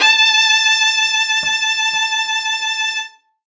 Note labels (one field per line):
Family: string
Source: acoustic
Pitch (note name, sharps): A5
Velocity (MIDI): 127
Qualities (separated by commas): bright